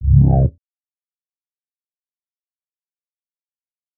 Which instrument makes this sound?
synthesizer bass